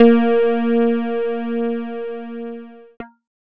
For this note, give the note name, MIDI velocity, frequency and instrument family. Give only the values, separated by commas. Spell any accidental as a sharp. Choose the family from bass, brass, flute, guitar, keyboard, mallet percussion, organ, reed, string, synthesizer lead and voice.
A#3, 75, 233.1 Hz, keyboard